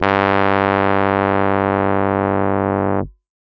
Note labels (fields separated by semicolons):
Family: keyboard; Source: electronic; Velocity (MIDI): 127; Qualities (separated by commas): distorted